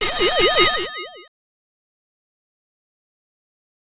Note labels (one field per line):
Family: bass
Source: synthesizer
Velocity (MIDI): 100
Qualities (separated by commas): bright, distorted, fast decay, multiphonic